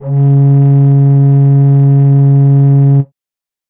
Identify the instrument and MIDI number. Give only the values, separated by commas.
acoustic flute, 49